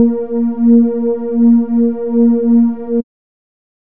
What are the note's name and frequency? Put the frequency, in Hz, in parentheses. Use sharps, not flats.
A#3 (233.1 Hz)